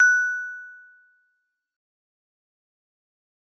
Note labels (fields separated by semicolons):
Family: mallet percussion; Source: acoustic; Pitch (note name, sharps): F#6; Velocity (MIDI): 127; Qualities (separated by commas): fast decay